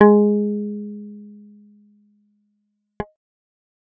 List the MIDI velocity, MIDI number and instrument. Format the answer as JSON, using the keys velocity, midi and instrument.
{"velocity": 75, "midi": 56, "instrument": "synthesizer bass"}